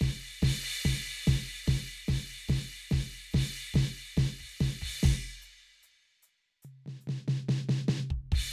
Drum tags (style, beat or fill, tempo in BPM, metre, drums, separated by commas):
rock, beat, 145 BPM, 4/4, crash, hi-hat pedal, snare, floor tom, kick